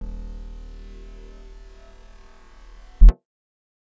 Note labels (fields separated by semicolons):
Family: guitar; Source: acoustic; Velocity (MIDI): 127; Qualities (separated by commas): bright